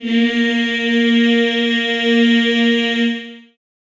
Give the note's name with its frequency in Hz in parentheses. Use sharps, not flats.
A#3 (233.1 Hz)